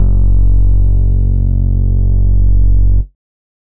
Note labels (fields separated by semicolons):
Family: bass; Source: synthesizer; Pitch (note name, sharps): F#1; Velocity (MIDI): 50; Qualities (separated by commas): distorted, multiphonic, tempo-synced